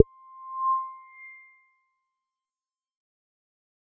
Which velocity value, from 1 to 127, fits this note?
50